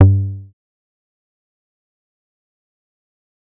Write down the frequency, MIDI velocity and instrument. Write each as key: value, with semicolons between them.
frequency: 98 Hz; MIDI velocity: 100; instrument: synthesizer bass